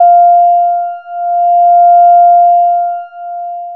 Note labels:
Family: bass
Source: synthesizer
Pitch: F5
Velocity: 75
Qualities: long release

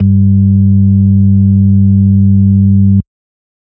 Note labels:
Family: organ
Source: electronic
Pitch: G2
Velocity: 50

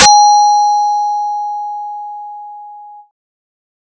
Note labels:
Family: bass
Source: synthesizer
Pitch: G#5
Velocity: 75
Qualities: bright

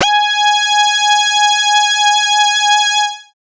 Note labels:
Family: bass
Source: synthesizer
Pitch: G#5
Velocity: 127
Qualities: bright, distorted, multiphonic

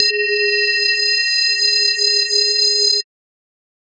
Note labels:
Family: mallet percussion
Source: electronic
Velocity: 100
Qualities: multiphonic, non-linear envelope

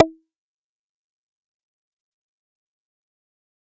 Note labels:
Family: bass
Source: synthesizer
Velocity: 50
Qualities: distorted, fast decay, percussive

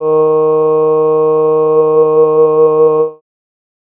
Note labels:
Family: voice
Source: synthesizer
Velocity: 50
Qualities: bright

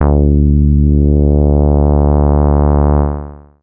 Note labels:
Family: bass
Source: synthesizer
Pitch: D2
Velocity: 127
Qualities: distorted, long release

